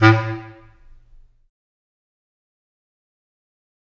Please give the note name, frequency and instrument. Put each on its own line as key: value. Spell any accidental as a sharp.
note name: A2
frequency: 110 Hz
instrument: acoustic reed instrument